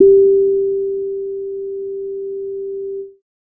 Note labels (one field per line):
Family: bass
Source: synthesizer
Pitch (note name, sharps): G4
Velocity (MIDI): 75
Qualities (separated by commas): dark